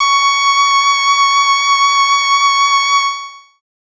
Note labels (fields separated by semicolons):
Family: voice; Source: synthesizer; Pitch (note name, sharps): C#6; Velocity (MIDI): 50; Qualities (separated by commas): bright, long release